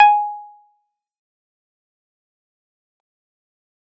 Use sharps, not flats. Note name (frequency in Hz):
G#5 (830.6 Hz)